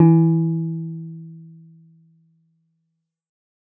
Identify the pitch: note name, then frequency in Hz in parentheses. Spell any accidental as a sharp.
E3 (164.8 Hz)